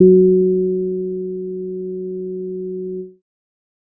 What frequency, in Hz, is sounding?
185 Hz